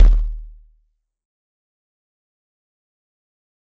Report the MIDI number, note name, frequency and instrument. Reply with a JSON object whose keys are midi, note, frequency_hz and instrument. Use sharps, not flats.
{"midi": 27, "note": "D#1", "frequency_hz": 38.89, "instrument": "acoustic mallet percussion instrument"}